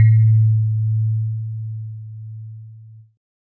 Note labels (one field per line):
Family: keyboard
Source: electronic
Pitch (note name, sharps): A2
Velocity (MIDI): 50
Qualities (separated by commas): multiphonic